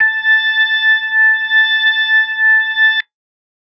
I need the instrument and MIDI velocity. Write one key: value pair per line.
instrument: electronic organ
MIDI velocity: 75